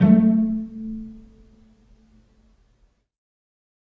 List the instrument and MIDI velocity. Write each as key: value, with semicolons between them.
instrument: acoustic string instrument; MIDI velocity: 50